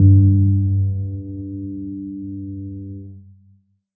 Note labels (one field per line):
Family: keyboard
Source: acoustic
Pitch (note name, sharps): G2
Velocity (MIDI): 25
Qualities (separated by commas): dark, reverb